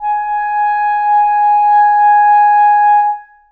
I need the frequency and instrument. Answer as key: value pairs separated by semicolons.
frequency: 830.6 Hz; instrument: acoustic reed instrument